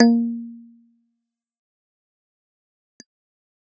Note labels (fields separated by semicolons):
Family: keyboard; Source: electronic; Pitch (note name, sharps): A#3; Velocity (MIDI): 75; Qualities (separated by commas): fast decay, percussive